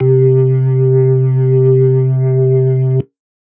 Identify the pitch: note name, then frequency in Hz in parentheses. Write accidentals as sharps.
C3 (130.8 Hz)